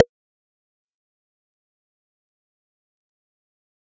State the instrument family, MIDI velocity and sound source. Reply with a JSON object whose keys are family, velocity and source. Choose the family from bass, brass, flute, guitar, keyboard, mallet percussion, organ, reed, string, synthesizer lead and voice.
{"family": "bass", "velocity": 75, "source": "synthesizer"}